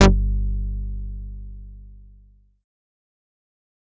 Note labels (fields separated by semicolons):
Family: bass; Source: synthesizer; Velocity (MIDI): 50; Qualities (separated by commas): distorted, fast decay